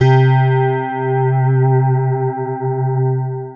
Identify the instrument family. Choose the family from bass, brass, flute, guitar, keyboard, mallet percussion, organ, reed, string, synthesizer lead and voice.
guitar